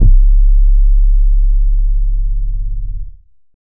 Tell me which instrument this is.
synthesizer bass